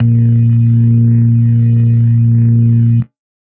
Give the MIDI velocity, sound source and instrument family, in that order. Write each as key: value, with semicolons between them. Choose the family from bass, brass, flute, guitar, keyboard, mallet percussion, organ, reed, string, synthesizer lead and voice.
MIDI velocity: 25; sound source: electronic; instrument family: organ